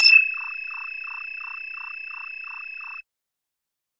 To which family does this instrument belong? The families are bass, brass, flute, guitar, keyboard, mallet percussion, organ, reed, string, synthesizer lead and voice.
bass